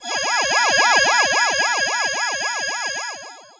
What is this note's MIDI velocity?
25